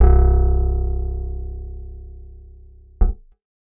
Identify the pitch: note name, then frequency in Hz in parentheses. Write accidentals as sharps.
C1 (32.7 Hz)